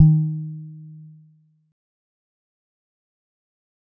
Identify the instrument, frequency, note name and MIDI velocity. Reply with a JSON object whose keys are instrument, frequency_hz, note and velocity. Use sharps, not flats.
{"instrument": "acoustic mallet percussion instrument", "frequency_hz": 155.6, "note": "D#3", "velocity": 25}